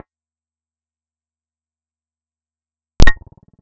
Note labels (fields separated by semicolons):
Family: bass; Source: synthesizer; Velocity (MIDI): 127; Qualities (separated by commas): percussive, reverb